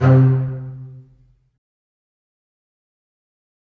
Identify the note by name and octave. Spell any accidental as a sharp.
C3